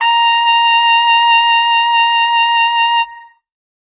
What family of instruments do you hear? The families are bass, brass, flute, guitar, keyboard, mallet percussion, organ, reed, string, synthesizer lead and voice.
brass